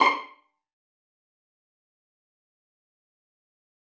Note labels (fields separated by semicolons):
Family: string; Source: acoustic; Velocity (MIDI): 127; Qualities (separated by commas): fast decay, percussive, reverb